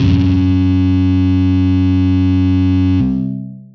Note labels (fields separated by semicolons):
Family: guitar; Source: electronic; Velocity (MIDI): 127; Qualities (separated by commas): bright, distorted, long release